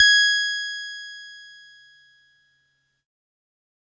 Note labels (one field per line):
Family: keyboard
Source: electronic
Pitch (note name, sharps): G#6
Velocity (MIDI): 75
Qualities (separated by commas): bright, distorted